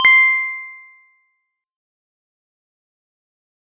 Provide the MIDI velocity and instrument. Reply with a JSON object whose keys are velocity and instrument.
{"velocity": 75, "instrument": "acoustic mallet percussion instrument"}